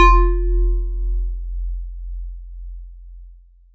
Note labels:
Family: mallet percussion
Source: acoustic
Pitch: F1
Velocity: 127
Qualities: long release

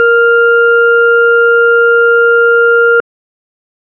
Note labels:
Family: organ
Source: electronic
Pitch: A#4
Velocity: 50

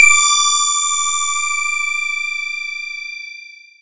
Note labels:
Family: mallet percussion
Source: electronic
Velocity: 127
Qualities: bright, distorted, long release, non-linear envelope

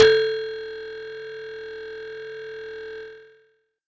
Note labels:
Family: mallet percussion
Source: acoustic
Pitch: A4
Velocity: 127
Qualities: distorted

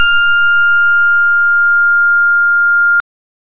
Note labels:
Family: organ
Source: electronic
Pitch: F6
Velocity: 127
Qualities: bright

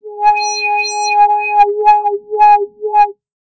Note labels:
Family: bass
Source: synthesizer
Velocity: 50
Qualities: distorted, non-linear envelope

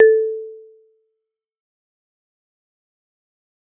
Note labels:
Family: mallet percussion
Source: acoustic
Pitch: A4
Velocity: 100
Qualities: fast decay, percussive

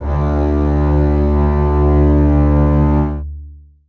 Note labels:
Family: string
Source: acoustic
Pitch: D2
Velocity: 50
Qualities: long release, reverb

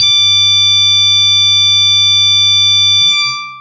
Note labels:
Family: guitar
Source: electronic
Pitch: D6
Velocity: 75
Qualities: long release

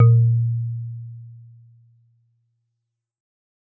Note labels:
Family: mallet percussion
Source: acoustic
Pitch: A#2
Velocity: 25

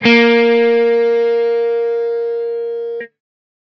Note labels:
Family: guitar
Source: electronic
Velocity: 50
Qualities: bright, distorted

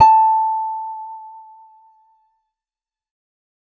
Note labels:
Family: guitar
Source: acoustic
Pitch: A5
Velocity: 25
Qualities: fast decay

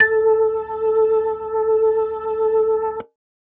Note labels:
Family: organ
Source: electronic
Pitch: A4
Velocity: 50

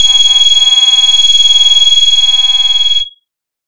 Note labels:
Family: bass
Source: synthesizer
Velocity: 100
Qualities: bright, distorted

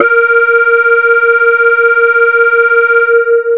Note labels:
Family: bass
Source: synthesizer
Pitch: A#4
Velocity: 75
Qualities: long release

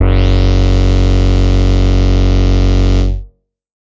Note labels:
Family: bass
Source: synthesizer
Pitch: F#1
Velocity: 75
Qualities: distorted

